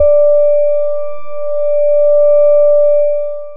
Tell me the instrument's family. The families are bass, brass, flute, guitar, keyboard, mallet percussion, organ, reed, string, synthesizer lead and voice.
bass